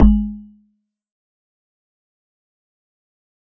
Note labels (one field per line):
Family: mallet percussion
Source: electronic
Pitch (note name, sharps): G#1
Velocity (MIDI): 50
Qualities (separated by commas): fast decay, percussive